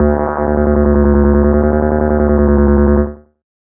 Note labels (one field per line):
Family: bass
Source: synthesizer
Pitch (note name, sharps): D2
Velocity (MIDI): 25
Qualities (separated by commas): distorted, tempo-synced